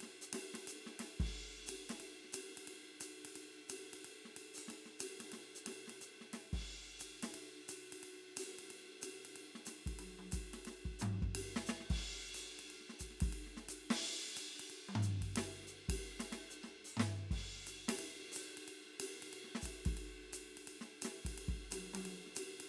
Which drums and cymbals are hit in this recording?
ride, hi-hat pedal, snare, high tom, floor tom and kick